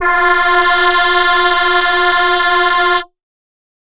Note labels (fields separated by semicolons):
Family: voice; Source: synthesizer; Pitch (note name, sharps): F4; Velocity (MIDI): 75; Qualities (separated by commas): multiphonic